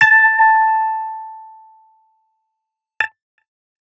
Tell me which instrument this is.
electronic guitar